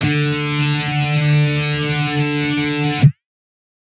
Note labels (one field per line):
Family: guitar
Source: synthesizer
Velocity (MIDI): 75